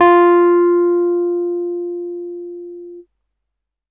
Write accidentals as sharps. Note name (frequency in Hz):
F4 (349.2 Hz)